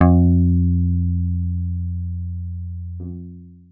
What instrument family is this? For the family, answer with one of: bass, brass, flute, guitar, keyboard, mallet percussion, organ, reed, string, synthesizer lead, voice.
guitar